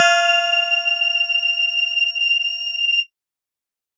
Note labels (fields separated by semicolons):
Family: mallet percussion; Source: electronic; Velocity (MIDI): 25